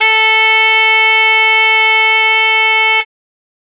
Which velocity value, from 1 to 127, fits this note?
25